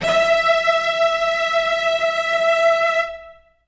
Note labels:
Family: string; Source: acoustic; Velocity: 127; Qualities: reverb

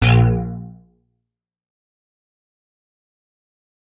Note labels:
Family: guitar; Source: electronic; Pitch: A#1; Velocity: 127; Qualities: fast decay

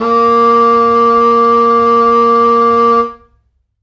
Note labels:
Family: reed; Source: acoustic; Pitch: A#3; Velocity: 75; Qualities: distorted, reverb

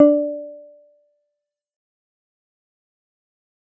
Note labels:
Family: guitar; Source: synthesizer; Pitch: D4; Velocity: 50; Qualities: dark, fast decay, percussive

